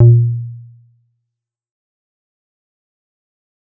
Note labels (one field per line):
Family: bass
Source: synthesizer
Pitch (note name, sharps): A#2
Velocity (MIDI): 50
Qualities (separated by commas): dark, fast decay, percussive